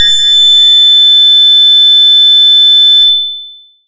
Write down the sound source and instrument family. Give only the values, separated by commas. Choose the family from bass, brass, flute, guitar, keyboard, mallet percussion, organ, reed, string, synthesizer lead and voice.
synthesizer, bass